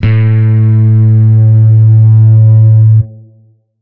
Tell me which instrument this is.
electronic guitar